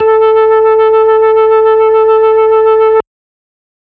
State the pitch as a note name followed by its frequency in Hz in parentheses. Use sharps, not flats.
A4 (440 Hz)